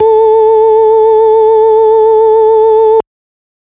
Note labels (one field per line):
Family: organ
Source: electronic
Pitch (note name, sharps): A4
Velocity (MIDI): 100